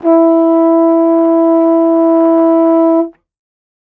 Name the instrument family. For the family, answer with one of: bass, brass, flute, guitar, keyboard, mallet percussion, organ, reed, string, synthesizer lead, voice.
brass